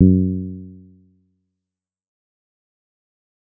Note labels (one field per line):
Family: bass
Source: synthesizer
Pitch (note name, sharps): F#2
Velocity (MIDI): 25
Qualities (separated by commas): dark, fast decay